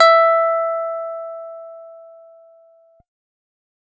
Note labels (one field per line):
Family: guitar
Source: electronic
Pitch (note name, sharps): E5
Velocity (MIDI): 50